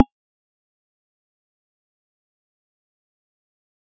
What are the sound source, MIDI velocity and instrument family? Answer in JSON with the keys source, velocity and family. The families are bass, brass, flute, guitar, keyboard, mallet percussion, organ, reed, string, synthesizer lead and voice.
{"source": "acoustic", "velocity": 50, "family": "mallet percussion"}